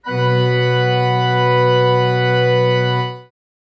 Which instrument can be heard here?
acoustic organ